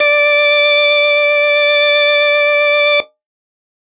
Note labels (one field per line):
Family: organ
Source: electronic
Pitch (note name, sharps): D5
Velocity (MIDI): 75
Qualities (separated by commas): distorted